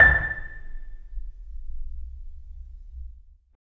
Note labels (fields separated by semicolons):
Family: mallet percussion; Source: acoustic; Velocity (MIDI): 50; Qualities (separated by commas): reverb